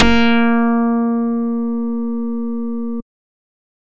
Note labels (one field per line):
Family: bass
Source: synthesizer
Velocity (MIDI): 127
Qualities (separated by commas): bright, distorted